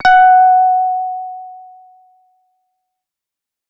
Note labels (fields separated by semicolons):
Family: bass; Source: synthesizer; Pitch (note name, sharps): F#5; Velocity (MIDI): 25; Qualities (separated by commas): distorted